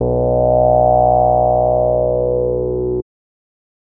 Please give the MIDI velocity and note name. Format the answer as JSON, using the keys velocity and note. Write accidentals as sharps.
{"velocity": 100, "note": "B1"}